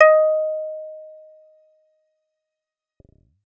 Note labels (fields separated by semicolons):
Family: bass; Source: synthesizer; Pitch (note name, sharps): D#5; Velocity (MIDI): 100; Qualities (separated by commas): fast decay